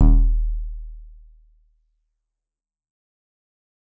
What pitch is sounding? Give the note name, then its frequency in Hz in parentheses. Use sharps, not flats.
D#1 (38.89 Hz)